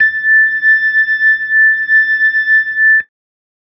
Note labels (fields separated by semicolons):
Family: keyboard; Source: electronic; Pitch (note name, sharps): A6; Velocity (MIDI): 100